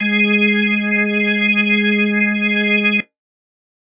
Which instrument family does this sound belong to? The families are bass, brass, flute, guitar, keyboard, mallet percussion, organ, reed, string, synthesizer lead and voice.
organ